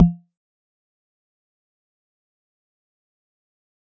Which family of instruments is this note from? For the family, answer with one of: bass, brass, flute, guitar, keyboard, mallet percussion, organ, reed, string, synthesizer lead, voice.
mallet percussion